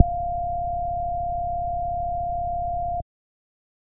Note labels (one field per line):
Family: bass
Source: synthesizer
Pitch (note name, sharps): F5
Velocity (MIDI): 127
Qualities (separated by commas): dark